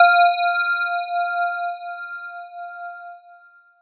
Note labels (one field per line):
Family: mallet percussion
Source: electronic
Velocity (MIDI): 50